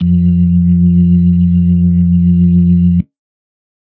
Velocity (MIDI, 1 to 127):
127